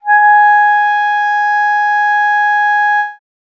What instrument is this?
acoustic reed instrument